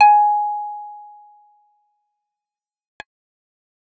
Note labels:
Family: bass; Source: synthesizer; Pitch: G#5; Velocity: 100; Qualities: fast decay

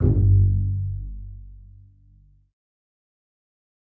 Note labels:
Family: string; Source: acoustic; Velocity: 127; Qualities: dark, fast decay, reverb

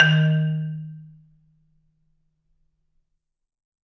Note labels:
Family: mallet percussion; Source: acoustic; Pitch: D#3; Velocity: 127; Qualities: reverb

